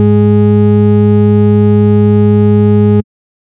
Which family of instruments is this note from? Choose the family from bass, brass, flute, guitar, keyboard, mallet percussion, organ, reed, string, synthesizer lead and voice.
bass